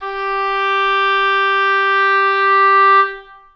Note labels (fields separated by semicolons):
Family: reed; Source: acoustic; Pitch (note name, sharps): G4; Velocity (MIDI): 75; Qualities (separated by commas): reverb